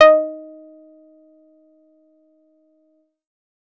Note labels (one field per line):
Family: bass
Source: synthesizer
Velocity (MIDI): 100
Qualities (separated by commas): dark, percussive